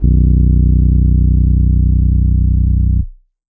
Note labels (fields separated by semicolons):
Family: keyboard; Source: electronic; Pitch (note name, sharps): B0; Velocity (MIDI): 75